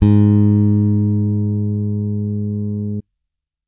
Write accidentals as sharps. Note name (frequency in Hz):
G#2 (103.8 Hz)